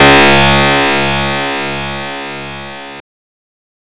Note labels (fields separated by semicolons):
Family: guitar; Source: synthesizer; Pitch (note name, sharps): C#2; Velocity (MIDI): 100; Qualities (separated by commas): bright, distorted